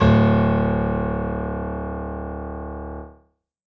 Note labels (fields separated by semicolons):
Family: keyboard; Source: acoustic; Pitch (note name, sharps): D1; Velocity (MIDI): 127; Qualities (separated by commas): reverb